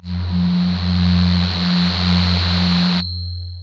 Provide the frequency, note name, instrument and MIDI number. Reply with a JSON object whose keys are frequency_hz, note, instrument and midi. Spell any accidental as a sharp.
{"frequency_hz": 87.31, "note": "F2", "instrument": "synthesizer voice", "midi": 41}